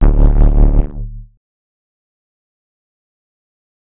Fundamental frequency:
36.71 Hz